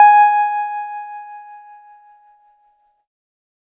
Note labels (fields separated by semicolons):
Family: keyboard; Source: electronic; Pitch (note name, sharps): G#5; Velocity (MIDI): 75; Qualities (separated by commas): distorted